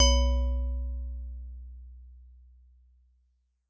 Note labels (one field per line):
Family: mallet percussion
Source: acoustic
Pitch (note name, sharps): B1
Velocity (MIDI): 127